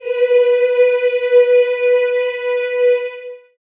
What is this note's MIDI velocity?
75